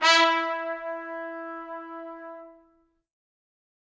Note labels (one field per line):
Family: brass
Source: acoustic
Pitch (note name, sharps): E4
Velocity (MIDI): 75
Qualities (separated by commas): bright, reverb